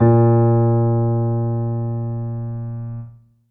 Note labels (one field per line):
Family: keyboard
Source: acoustic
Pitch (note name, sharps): A#2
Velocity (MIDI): 50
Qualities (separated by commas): reverb